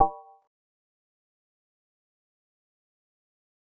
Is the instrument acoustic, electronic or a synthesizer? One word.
synthesizer